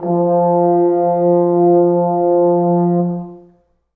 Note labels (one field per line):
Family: brass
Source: acoustic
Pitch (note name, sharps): F3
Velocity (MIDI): 25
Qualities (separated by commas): dark, long release, reverb